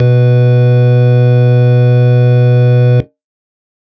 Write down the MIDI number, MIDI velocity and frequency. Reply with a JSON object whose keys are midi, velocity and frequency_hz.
{"midi": 47, "velocity": 127, "frequency_hz": 123.5}